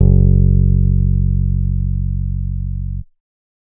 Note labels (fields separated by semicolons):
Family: bass; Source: synthesizer; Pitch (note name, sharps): F#1; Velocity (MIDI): 50; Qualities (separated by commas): dark, reverb